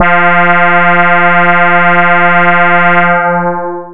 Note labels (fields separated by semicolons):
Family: bass; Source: synthesizer; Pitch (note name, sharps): F3; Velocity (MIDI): 75; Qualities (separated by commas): long release